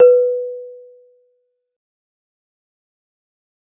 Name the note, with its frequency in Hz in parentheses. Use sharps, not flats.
B4 (493.9 Hz)